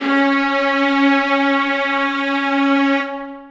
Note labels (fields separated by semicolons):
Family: string; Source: acoustic; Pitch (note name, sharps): C#4; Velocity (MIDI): 127; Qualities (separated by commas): long release, reverb